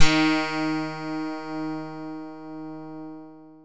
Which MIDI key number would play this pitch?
51